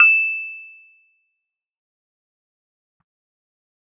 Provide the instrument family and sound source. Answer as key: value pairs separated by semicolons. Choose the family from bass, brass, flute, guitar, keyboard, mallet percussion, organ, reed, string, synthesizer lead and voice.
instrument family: keyboard; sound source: electronic